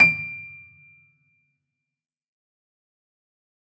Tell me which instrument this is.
acoustic keyboard